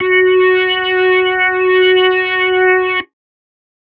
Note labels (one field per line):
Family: organ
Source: electronic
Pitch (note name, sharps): F#4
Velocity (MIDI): 25